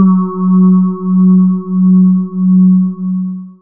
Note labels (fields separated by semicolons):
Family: voice; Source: synthesizer; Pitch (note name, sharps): F#3; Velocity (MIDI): 25; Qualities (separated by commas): dark, long release